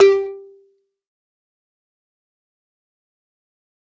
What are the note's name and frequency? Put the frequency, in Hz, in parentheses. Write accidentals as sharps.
G4 (392 Hz)